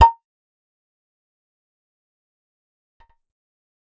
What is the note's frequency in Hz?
932.3 Hz